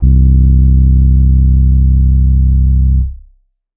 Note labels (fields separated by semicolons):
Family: keyboard; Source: electronic; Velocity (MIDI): 75; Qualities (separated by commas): distorted